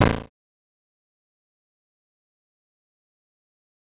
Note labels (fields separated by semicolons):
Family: bass; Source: synthesizer; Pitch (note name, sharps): A0; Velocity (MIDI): 75; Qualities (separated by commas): bright, distorted, fast decay, percussive